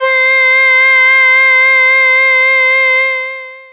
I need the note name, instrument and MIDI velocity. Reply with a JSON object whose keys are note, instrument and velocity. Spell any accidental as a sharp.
{"note": "C5", "instrument": "synthesizer voice", "velocity": 50}